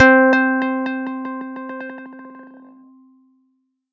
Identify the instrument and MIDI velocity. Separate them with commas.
electronic guitar, 127